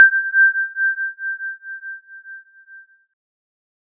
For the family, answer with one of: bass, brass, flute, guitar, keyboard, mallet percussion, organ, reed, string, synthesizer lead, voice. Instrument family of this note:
keyboard